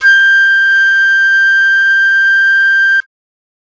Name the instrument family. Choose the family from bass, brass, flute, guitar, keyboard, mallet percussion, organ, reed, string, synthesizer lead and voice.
flute